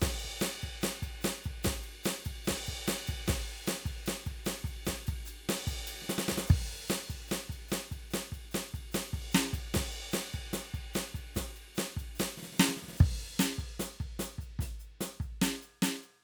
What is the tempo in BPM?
148 BPM